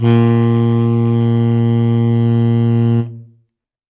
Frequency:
116.5 Hz